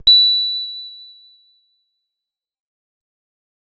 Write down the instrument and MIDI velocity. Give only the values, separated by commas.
electronic guitar, 75